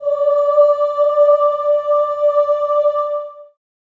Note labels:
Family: voice; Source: acoustic; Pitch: D5; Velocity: 75; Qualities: long release, reverb

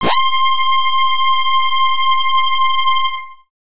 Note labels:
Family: bass; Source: synthesizer; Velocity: 127; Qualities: bright, distorted

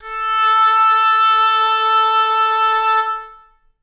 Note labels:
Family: reed; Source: acoustic; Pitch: A4; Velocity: 75; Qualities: reverb

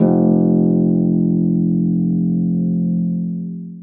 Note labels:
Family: string; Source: acoustic; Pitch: F1; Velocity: 100; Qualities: long release, reverb

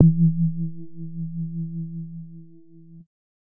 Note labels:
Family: bass; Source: synthesizer; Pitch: E3; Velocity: 25; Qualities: dark, distorted

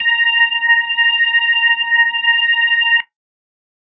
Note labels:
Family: organ; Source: electronic; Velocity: 75

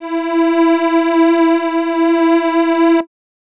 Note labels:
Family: reed; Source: acoustic; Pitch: E4; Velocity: 75

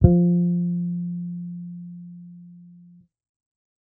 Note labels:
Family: bass; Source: electronic; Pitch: F3; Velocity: 75; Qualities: dark

